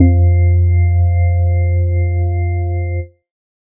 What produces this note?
electronic organ